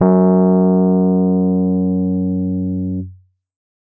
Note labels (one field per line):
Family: keyboard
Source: electronic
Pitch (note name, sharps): F#2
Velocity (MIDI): 127